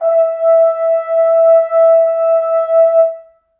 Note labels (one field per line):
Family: brass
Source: acoustic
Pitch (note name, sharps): E5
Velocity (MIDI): 25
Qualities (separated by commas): reverb